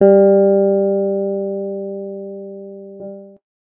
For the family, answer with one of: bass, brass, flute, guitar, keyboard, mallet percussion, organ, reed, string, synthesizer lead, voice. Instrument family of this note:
guitar